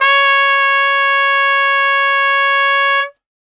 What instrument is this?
acoustic brass instrument